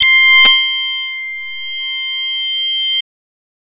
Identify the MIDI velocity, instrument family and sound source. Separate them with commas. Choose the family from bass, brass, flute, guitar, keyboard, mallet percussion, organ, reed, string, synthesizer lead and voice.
25, voice, synthesizer